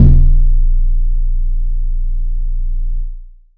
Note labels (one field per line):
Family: mallet percussion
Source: acoustic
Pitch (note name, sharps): A#0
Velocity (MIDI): 127